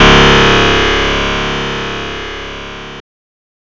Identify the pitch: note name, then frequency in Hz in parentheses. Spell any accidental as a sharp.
C#1 (34.65 Hz)